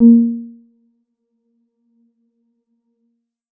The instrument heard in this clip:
electronic keyboard